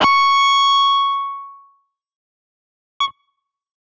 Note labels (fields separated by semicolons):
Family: guitar; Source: electronic; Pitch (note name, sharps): C#6; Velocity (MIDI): 50; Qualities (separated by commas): bright, distorted, fast decay